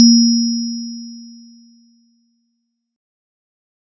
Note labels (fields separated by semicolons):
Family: mallet percussion; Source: acoustic; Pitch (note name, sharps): A#3; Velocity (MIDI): 50; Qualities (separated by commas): bright